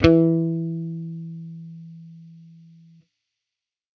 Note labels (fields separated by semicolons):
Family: bass; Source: electronic; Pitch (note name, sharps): E3; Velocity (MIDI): 100